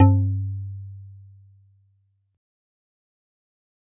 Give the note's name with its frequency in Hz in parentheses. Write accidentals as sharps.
G2 (98 Hz)